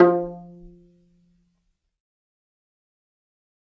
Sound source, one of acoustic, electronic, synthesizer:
acoustic